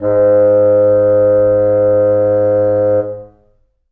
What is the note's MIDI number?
44